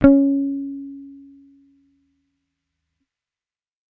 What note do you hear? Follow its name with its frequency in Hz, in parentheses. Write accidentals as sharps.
C#4 (277.2 Hz)